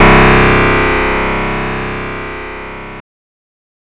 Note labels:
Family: guitar; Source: synthesizer; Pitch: C1; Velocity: 50; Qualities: bright, distorted

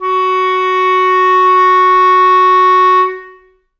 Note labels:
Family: reed; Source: acoustic; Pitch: F#4; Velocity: 100; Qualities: reverb

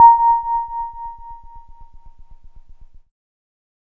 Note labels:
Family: keyboard; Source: electronic; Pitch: A#5; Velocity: 127

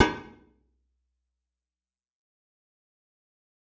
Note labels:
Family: guitar; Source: electronic; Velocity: 100; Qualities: bright, fast decay, percussive, reverb

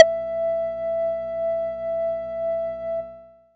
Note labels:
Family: bass; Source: synthesizer; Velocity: 50; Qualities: multiphonic

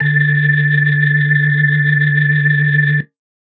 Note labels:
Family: organ; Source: electronic; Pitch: D3; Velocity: 127

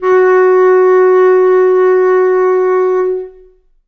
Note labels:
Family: reed; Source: acoustic; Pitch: F#4; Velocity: 25; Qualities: long release, reverb

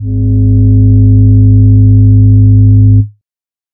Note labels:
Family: voice; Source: synthesizer; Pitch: G#1; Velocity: 25; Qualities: dark

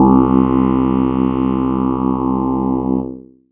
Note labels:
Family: keyboard; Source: electronic; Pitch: C2; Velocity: 50; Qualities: distorted, multiphonic

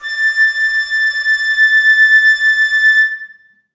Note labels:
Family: flute; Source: acoustic; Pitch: A6; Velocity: 25; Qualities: reverb

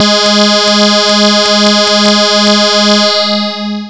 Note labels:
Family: bass; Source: synthesizer; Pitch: G#3; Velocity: 127; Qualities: bright, distorted, long release

